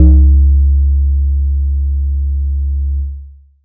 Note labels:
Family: mallet percussion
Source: acoustic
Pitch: C#2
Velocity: 75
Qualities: long release

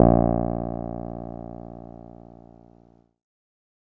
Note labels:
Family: keyboard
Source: electronic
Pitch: A#1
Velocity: 100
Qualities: dark

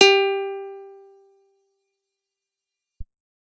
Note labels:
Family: guitar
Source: acoustic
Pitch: G4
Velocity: 127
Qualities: fast decay

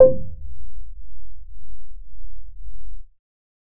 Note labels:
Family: bass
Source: synthesizer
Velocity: 25

